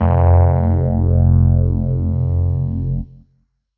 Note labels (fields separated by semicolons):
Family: keyboard; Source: electronic; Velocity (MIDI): 100; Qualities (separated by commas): distorted